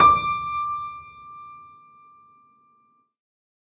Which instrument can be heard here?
acoustic keyboard